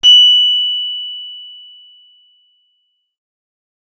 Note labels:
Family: guitar; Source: acoustic; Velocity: 25; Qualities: bright, distorted

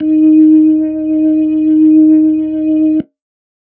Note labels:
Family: organ; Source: electronic; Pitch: D#4; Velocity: 75; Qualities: dark

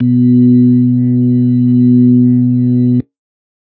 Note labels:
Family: organ; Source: electronic; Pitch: B2; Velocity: 50

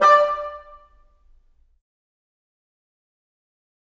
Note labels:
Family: reed; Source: acoustic; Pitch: D5; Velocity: 127; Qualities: fast decay, percussive, reverb

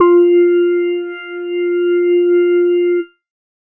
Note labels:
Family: organ; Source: electronic; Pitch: F4; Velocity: 100

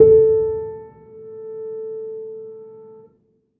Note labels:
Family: keyboard; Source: acoustic; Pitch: A4; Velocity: 25; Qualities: reverb

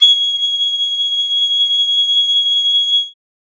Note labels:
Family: flute; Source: acoustic; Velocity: 50; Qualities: bright

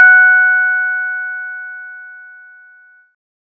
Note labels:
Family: bass; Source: synthesizer; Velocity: 50

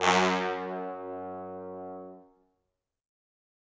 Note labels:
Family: brass; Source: acoustic; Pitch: F#2; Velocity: 25; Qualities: bright, fast decay, reverb

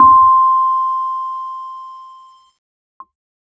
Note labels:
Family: keyboard; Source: electronic; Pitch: C6; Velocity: 25; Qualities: fast decay

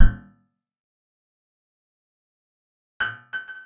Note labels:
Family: guitar; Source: acoustic; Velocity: 127; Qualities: percussive, reverb

